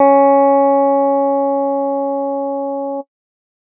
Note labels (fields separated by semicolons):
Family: guitar; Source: electronic; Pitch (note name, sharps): C#4; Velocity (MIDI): 25